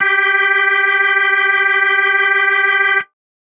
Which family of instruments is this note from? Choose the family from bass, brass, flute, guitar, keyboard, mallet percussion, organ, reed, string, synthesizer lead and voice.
organ